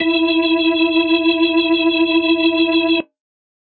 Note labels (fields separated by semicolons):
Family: organ; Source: electronic; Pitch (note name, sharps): E4; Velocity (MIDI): 50